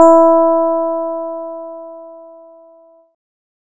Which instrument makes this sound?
synthesizer bass